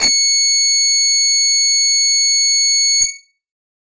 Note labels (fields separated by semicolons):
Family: guitar; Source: electronic; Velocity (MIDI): 100; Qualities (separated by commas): distorted